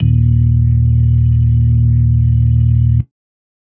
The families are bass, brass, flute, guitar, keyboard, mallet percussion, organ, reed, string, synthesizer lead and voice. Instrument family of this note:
organ